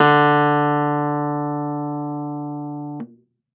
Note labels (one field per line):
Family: keyboard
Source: electronic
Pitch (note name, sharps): D3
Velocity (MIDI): 50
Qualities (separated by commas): distorted